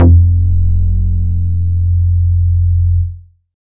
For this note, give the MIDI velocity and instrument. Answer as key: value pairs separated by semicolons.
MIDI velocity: 50; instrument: synthesizer bass